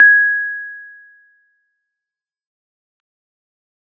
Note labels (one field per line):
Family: keyboard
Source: electronic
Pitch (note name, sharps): G#6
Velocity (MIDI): 100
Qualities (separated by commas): fast decay